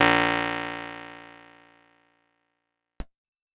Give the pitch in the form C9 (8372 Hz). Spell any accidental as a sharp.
A#1 (58.27 Hz)